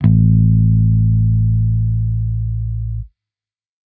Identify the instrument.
electronic bass